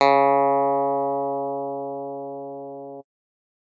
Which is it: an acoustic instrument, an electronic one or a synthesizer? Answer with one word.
electronic